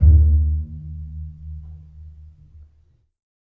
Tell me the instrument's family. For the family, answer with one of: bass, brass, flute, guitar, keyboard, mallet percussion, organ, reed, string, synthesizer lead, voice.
string